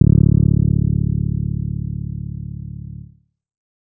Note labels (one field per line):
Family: bass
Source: synthesizer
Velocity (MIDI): 50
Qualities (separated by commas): dark